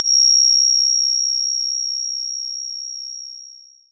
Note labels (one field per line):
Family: mallet percussion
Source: electronic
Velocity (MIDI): 100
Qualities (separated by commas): bright, distorted, long release, non-linear envelope